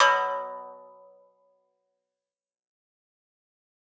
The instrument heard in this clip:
acoustic guitar